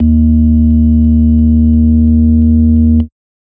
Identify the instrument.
electronic organ